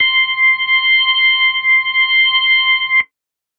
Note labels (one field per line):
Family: organ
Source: electronic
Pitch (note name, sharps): C6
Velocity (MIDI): 50